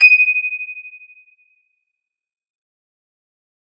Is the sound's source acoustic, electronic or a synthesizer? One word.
electronic